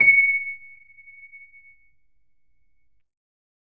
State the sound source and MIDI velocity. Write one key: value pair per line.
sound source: electronic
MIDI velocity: 50